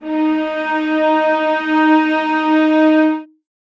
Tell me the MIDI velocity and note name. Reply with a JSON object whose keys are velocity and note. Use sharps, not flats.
{"velocity": 50, "note": "D#4"}